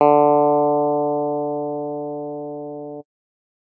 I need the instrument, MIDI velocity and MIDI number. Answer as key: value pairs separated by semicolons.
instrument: electronic guitar; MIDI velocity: 50; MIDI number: 50